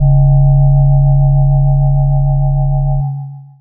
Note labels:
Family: mallet percussion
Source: electronic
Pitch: C#1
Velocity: 25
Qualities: long release

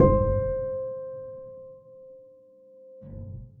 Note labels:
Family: keyboard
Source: acoustic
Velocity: 25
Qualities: dark, reverb

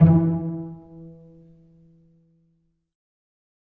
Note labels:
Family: string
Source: acoustic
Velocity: 100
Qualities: dark, reverb

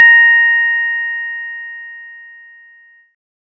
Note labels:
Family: bass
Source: synthesizer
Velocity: 50

